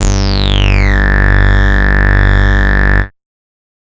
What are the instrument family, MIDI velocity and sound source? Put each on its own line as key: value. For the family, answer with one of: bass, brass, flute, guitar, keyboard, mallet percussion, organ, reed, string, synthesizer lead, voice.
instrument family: bass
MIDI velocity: 127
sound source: synthesizer